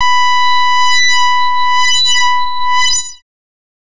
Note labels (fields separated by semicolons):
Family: bass; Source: synthesizer; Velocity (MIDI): 100; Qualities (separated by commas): bright, distorted, non-linear envelope